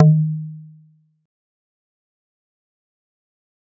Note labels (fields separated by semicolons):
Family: mallet percussion; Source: acoustic; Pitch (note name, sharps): D#3; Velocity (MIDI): 50; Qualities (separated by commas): fast decay, percussive